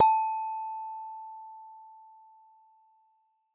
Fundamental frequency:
880 Hz